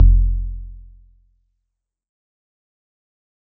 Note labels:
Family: guitar; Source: synthesizer; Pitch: F1; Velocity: 127; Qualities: dark, fast decay

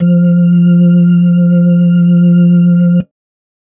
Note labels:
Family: organ; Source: electronic; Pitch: F3; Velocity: 25; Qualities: dark

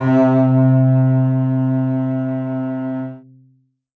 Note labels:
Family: string; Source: acoustic; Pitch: C3; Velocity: 127; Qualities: reverb

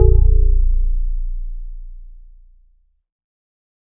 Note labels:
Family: keyboard; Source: electronic; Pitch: A#0; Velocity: 127

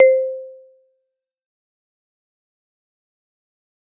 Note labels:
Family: mallet percussion; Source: acoustic; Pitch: C5; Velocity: 100; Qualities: fast decay, percussive

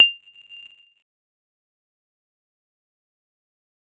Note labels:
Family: mallet percussion; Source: electronic; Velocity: 25; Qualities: bright, fast decay, non-linear envelope, percussive

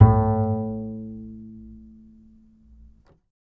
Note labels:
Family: bass; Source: electronic; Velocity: 100; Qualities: reverb

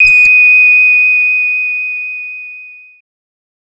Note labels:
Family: bass; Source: synthesizer; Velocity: 127; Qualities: bright, distorted

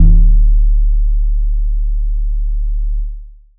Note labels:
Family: mallet percussion; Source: acoustic; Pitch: D1; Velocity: 75; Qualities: long release

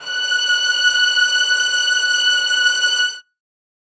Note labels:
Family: string; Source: acoustic; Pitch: F#6; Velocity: 75; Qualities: reverb

